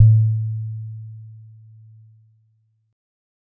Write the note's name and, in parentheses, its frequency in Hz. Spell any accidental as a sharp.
A2 (110 Hz)